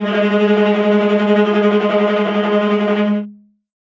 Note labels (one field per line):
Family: string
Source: acoustic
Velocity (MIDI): 127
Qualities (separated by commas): non-linear envelope, reverb